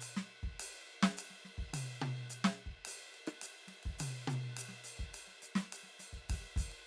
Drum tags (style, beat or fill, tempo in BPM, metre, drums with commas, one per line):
Afro-Cuban
beat
105 BPM
4/4
ride, hi-hat pedal, snare, cross-stick, high tom, kick